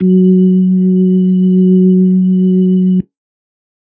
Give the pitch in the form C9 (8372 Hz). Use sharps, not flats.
F#3 (185 Hz)